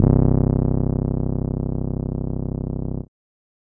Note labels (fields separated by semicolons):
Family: keyboard; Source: electronic; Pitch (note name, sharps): C1; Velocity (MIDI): 75